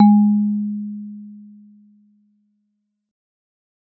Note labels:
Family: mallet percussion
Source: acoustic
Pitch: G#3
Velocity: 50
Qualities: dark, reverb

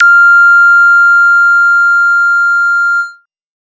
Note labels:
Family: bass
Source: synthesizer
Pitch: F6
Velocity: 50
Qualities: bright, distorted

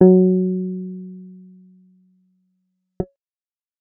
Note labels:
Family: bass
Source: synthesizer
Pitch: F#3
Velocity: 50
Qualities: dark

